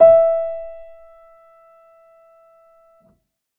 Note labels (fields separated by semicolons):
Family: keyboard; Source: acoustic; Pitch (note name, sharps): E5; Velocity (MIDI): 25; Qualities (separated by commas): reverb